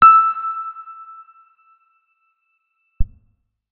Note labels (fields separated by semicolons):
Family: guitar; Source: electronic; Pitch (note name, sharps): E6; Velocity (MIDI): 25; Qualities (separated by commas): reverb